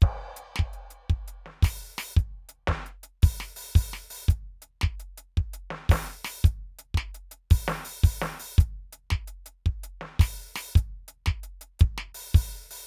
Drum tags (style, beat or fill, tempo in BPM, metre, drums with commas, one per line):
rock shuffle
beat
112 BPM
4/4
crash, closed hi-hat, open hi-hat, hi-hat pedal, snare, kick